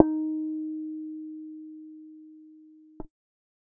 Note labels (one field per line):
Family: bass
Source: synthesizer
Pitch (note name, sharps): D#4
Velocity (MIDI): 127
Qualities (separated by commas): dark, reverb